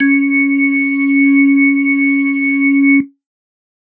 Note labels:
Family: organ; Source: electronic; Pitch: C#4; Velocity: 75

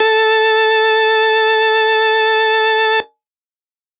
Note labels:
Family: organ; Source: electronic; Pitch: A4; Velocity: 75; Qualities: distorted

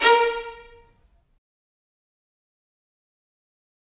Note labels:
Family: string; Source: acoustic; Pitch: A#4; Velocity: 75; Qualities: fast decay, percussive, reverb

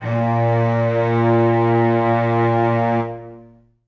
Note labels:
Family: string; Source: acoustic; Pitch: A#2; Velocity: 75; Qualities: long release, reverb

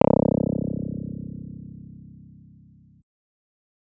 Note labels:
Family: guitar; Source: electronic; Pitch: C1; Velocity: 75

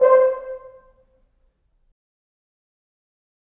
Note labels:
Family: brass; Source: acoustic; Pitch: C5; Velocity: 50; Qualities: fast decay, percussive, reverb

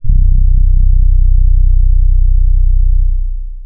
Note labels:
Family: keyboard; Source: electronic; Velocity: 100; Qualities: dark, long release

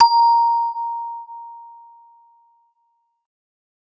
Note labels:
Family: mallet percussion; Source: acoustic; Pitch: A#5; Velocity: 75; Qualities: non-linear envelope

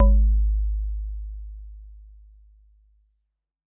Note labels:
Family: mallet percussion; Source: acoustic; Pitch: G#1; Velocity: 50

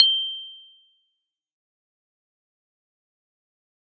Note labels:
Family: keyboard; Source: electronic; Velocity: 127; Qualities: fast decay, percussive

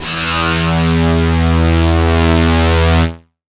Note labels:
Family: guitar; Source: electronic; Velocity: 75

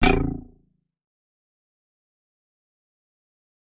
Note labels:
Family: guitar; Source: electronic; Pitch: A0; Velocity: 127; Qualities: fast decay, percussive

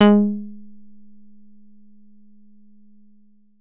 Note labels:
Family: guitar; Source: synthesizer; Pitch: G#3; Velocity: 25

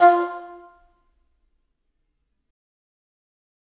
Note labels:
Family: reed; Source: acoustic; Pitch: F4; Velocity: 50; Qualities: fast decay, percussive, reverb

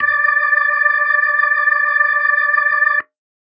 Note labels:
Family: organ; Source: electronic; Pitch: D5; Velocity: 50; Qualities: reverb

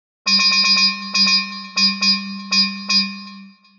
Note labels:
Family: mallet percussion; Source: synthesizer; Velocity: 127; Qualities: bright, long release, multiphonic, tempo-synced

